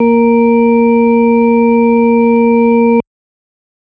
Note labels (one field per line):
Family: organ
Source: electronic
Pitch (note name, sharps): A#3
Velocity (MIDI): 50